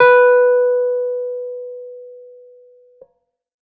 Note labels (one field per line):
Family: keyboard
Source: electronic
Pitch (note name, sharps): B4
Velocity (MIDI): 100